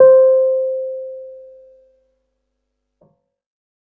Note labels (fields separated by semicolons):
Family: keyboard; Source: electronic; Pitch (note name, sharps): C5; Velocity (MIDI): 50